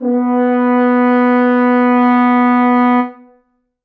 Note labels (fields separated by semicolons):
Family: brass; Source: acoustic; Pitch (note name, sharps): B3; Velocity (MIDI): 100; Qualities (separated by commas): reverb